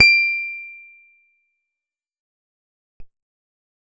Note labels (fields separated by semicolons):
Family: guitar; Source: acoustic; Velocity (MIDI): 25; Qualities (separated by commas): bright, fast decay